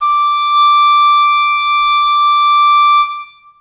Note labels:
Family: reed; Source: acoustic; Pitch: D6; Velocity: 100; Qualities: long release, reverb

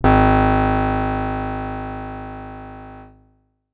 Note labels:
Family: guitar; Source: acoustic; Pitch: G#1; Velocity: 75; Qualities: bright, distorted

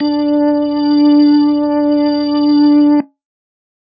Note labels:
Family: organ; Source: electronic; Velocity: 25; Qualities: dark

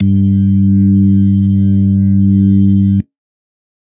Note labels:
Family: organ; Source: electronic; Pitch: G2; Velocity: 127

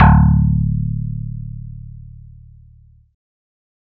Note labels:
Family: bass; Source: synthesizer; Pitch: D1; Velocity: 50

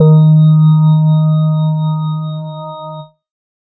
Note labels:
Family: organ; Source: electronic; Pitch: D#3; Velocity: 25

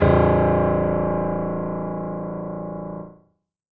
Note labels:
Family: keyboard; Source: acoustic; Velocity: 100; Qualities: reverb

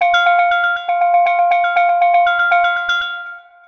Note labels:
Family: mallet percussion; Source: synthesizer; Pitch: F5; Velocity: 100; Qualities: long release, multiphonic, percussive, tempo-synced

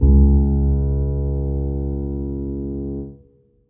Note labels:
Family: keyboard; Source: acoustic; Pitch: C#2; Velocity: 25; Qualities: reverb

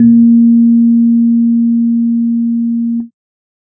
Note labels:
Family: keyboard; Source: electronic; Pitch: A#3; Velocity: 25; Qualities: dark

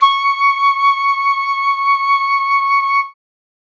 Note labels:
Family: flute; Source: acoustic; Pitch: C#6; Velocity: 100

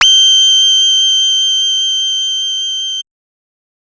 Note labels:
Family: bass; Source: synthesizer; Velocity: 127

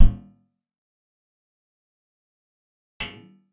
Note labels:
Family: guitar; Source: acoustic; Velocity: 127; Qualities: percussive, reverb

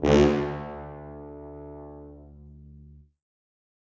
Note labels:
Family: brass; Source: acoustic; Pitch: D2; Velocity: 50; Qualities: bright, reverb

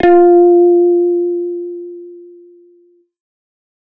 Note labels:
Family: bass; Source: synthesizer; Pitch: F4; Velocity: 25; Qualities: distorted

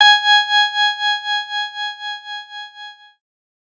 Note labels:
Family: keyboard; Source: electronic; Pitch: G#5; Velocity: 25

